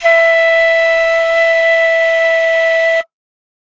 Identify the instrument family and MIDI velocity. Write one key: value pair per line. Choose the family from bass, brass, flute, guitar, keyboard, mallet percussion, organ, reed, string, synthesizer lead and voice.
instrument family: flute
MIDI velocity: 25